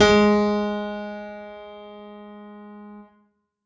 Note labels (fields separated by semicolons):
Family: keyboard; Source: acoustic; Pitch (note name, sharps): G#3; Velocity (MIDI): 127; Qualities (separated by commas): bright, reverb